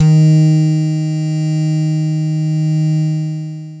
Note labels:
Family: guitar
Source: synthesizer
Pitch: D#3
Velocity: 127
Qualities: long release

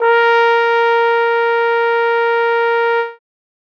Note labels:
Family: brass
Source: acoustic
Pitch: A#4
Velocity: 127

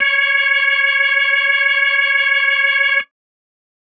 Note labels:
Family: organ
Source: electronic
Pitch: C#5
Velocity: 75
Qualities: distorted

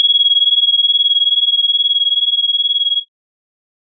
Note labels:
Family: organ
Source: electronic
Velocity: 50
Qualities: bright

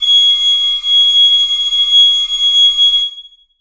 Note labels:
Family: flute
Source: acoustic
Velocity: 100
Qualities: bright, reverb

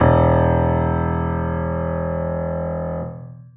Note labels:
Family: keyboard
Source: acoustic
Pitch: E1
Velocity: 100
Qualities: long release

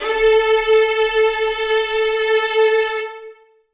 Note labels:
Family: string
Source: acoustic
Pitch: A4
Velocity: 127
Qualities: reverb

